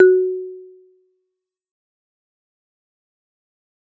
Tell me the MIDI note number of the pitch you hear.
66